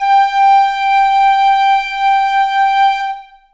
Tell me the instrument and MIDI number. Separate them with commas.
acoustic flute, 79